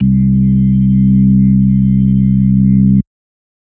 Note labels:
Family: organ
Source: electronic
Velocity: 50

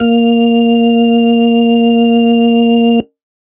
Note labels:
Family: organ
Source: electronic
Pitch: A#3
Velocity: 75

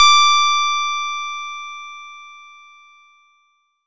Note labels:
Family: bass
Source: synthesizer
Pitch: D6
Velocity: 75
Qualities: bright, distorted

